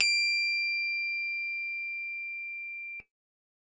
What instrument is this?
electronic keyboard